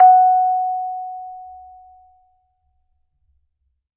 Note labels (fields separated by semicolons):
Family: mallet percussion; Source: acoustic; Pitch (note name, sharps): F#5; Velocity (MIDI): 25; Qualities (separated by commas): reverb